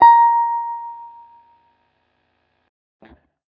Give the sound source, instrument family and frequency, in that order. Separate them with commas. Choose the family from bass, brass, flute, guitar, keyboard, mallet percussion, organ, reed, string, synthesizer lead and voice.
electronic, guitar, 932.3 Hz